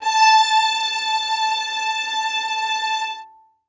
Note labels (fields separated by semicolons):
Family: string; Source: acoustic; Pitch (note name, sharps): A5; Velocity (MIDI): 127; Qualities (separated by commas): reverb